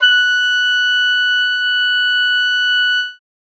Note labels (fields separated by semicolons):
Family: reed; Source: acoustic; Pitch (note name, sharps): F#6; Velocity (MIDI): 25; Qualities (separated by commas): bright